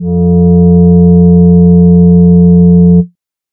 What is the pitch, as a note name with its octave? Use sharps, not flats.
F2